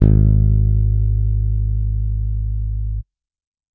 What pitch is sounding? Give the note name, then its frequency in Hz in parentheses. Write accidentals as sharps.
G#1 (51.91 Hz)